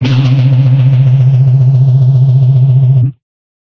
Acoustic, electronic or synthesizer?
electronic